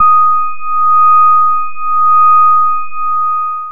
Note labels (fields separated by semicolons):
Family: bass; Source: synthesizer; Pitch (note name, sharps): D#6; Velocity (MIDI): 50; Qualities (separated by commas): long release